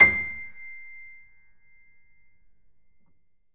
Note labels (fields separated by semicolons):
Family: keyboard; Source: acoustic; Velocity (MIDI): 100; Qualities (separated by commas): reverb